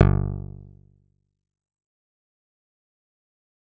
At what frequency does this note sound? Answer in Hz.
49 Hz